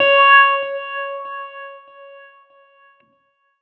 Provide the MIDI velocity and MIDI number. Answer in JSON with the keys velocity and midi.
{"velocity": 75, "midi": 73}